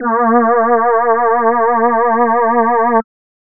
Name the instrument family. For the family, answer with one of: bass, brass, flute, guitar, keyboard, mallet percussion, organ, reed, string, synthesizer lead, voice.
voice